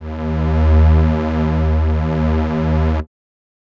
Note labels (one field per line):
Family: reed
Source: acoustic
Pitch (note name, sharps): D#2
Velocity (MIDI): 50